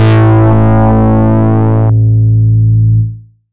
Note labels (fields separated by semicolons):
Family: bass; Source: synthesizer; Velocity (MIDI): 100; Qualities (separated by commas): bright, distorted